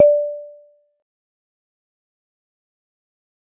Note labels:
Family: mallet percussion; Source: acoustic; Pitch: D5; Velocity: 50; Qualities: fast decay, percussive

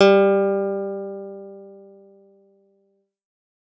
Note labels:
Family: guitar; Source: electronic; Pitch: G3; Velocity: 75

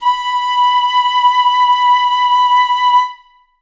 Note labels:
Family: flute; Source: acoustic; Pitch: B5; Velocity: 127; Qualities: reverb

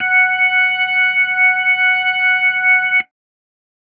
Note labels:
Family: organ; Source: electronic; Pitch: F#5; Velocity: 50

